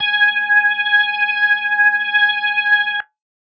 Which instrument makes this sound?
electronic organ